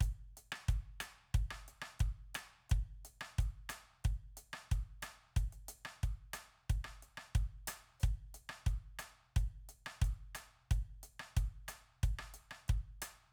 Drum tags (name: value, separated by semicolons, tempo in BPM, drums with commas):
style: reggaeton; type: beat; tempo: 90 BPM; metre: 4/4; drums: closed hi-hat, hi-hat pedal, cross-stick, kick